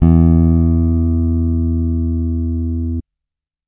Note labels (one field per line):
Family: bass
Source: electronic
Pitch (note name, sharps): E2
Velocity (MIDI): 50